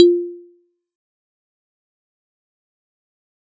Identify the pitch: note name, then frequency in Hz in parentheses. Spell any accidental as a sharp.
F4 (349.2 Hz)